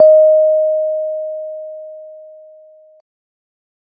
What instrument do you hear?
electronic keyboard